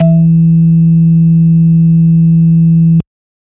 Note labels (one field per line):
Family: organ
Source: electronic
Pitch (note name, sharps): E3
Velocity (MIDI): 127